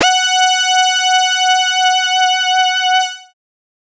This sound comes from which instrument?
synthesizer bass